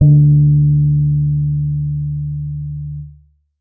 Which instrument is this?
electronic keyboard